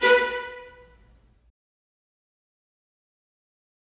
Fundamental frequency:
493.9 Hz